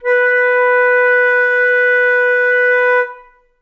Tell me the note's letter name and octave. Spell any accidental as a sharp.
B4